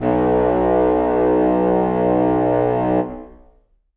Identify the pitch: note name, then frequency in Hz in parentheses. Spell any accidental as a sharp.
B1 (61.74 Hz)